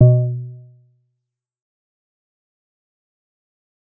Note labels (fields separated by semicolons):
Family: bass; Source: synthesizer; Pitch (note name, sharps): B2; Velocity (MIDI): 75; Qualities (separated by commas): dark, fast decay, percussive